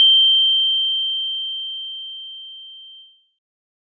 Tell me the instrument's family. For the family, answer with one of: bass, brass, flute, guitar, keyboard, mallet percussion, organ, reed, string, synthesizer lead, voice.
mallet percussion